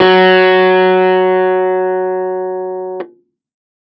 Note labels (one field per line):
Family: keyboard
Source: electronic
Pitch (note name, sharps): F#3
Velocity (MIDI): 127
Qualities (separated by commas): distorted